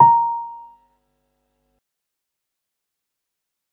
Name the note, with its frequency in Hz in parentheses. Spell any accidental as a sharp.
A#5 (932.3 Hz)